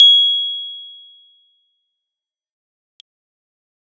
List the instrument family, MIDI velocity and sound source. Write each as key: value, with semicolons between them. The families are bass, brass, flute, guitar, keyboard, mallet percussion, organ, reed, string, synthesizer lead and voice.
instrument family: keyboard; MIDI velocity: 25; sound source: electronic